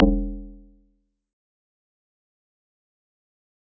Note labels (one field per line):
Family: mallet percussion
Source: acoustic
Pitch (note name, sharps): E1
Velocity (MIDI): 50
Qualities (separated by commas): fast decay, percussive